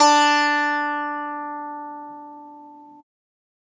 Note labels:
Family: guitar; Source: acoustic; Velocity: 75; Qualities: bright, multiphonic, reverb

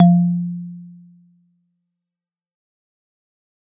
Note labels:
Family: mallet percussion; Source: acoustic; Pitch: F3; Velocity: 75; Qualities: dark, fast decay

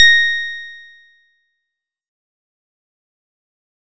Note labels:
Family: guitar; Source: synthesizer; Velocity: 100; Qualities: bright, fast decay

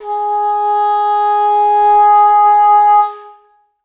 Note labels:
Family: reed; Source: acoustic; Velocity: 25; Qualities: reverb

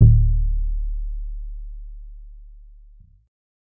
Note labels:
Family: bass; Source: synthesizer; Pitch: D1; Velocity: 25; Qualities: dark

